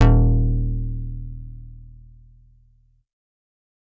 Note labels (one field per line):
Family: bass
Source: synthesizer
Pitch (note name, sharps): D#1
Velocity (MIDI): 75